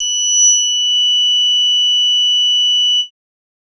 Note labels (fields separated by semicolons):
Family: bass; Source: synthesizer; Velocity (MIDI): 100; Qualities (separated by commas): bright, distorted